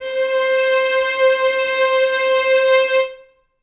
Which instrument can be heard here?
acoustic string instrument